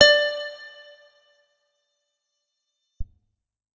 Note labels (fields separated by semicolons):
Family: guitar; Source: electronic; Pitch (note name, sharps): D5; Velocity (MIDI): 75; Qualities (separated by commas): bright, percussive, reverb